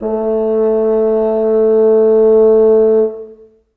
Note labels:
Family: reed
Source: acoustic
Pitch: A3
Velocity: 25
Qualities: long release, reverb

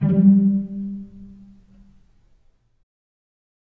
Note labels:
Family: string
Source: acoustic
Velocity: 25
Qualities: dark, reverb

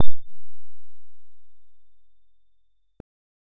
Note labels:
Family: bass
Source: synthesizer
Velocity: 25

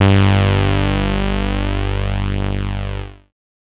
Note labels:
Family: bass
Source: synthesizer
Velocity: 75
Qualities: bright, distorted

